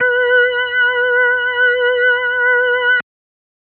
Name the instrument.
electronic organ